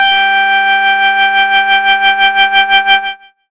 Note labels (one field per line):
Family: bass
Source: synthesizer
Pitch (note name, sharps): G5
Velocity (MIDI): 50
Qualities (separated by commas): bright, distorted